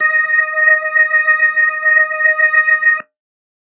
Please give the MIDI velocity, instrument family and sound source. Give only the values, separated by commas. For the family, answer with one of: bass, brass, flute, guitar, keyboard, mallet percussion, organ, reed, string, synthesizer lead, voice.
25, organ, electronic